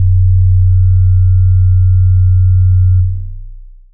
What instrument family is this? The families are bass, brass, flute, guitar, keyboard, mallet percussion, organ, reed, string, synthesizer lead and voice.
synthesizer lead